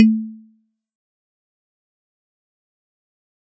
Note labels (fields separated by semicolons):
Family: mallet percussion; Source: acoustic; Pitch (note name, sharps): A3; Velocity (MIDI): 100; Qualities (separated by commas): fast decay, percussive